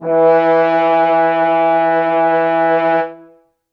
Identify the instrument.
acoustic brass instrument